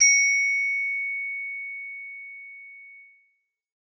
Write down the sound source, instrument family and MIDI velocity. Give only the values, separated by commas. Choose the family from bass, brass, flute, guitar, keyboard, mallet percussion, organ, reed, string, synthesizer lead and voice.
synthesizer, bass, 50